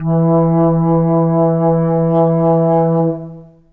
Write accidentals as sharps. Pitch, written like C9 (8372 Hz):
E3 (164.8 Hz)